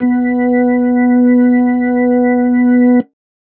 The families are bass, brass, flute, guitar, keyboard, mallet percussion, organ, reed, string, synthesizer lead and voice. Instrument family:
organ